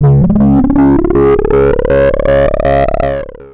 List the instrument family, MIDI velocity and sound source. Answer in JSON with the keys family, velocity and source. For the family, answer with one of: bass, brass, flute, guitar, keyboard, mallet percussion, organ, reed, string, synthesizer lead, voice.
{"family": "bass", "velocity": 25, "source": "synthesizer"}